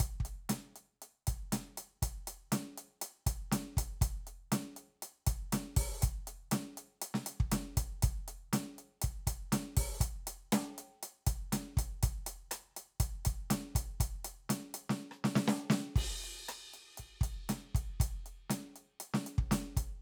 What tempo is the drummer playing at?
120 BPM